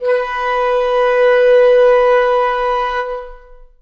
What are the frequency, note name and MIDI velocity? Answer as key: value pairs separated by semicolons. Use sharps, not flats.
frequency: 493.9 Hz; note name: B4; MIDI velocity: 25